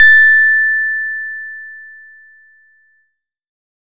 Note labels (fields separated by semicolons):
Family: guitar; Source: acoustic; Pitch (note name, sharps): A6; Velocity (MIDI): 25; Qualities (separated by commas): dark